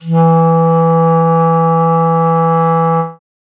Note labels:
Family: reed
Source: acoustic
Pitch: E3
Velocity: 25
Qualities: dark

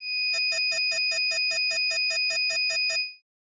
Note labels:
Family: organ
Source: electronic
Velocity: 50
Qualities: bright

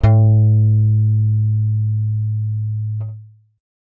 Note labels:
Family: bass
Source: synthesizer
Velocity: 75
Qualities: dark

